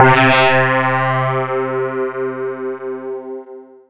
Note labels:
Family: mallet percussion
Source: electronic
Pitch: C3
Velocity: 50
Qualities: bright, distorted, long release, non-linear envelope

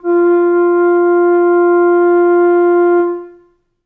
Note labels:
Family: flute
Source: acoustic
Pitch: F4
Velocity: 25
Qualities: reverb

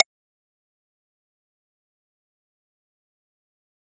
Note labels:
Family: mallet percussion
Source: electronic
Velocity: 127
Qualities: fast decay, percussive

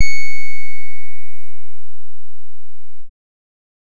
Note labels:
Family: bass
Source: synthesizer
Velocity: 25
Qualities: distorted

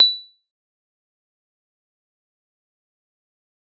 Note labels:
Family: mallet percussion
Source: acoustic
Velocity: 25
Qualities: fast decay, percussive

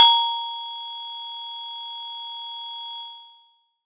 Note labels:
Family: mallet percussion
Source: acoustic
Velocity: 25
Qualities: distorted

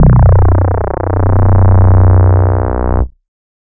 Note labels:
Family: bass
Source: synthesizer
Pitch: B0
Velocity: 50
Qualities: distorted

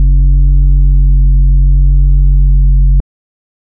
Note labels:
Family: organ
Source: electronic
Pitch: F#1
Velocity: 100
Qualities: dark

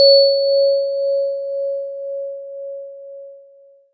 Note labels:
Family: mallet percussion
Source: acoustic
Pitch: C#5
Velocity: 75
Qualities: long release

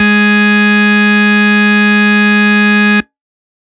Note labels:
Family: organ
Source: electronic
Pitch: G#3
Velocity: 127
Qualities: distorted

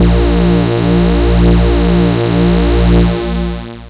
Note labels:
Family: bass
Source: synthesizer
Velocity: 127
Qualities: bright, distorted, long release

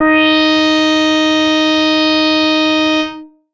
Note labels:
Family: bass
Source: synthesizer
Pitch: D#4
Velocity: 100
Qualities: distorted

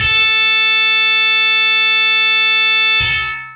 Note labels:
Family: guitar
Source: electronic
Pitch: A4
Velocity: 127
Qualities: bright, distorted, long release

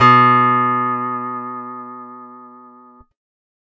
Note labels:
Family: guitar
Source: acoustic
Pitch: B2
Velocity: 75

